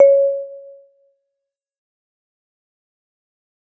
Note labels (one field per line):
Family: mallet percussion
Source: acoustic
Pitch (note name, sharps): C#5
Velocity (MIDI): 75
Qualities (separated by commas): fast decay, percussive, reverb